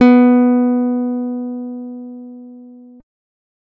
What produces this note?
acoustic guitar